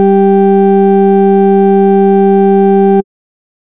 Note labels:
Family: bass; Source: synthesizer; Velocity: 100; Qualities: distorted

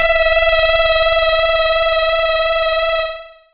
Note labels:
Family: bass; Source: synthesizer; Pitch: E5; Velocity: 100; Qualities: bright, distorted, tempo-synced

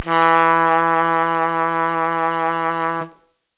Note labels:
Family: brass; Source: acoustic; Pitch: E3; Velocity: 25

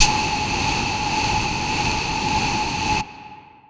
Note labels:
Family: flute; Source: acoustic; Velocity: 25; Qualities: distorted, long release

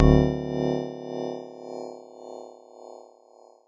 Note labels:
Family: keyboard; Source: electronic; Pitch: D1; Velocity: 127

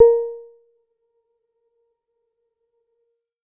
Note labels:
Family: keyboard; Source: electronic; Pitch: A#4; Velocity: 25; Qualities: dark, percussive, reverb

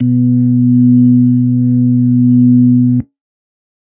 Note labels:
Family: organ; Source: electronic; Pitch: B2; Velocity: 25; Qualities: dark

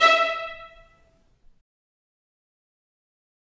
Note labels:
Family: string; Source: acoustic; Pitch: E5; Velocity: 25; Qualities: fast decay, reverb

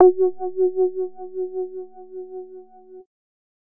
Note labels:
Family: bass; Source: synthesizer; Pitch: F#4; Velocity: 50; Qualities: dark, distorted

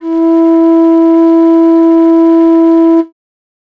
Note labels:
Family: flute; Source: acoustic; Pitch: E4; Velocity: 25

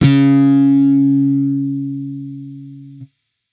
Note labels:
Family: bass; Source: electronic; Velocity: 100; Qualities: distorted

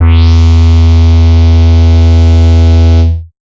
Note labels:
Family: bass; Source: synthesizer; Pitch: E2; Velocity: 25; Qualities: bright, distorted

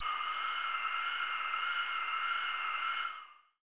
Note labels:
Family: voice; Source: synthesizer; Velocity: 50; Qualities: bright, long release

